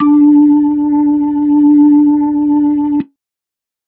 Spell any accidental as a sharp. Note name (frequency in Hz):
D4 (293.7 Hz)